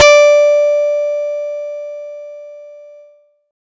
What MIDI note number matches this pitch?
74